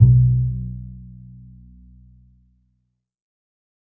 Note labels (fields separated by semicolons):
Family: string; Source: acoustic; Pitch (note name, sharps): B1; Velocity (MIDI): 75; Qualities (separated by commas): dark, reverb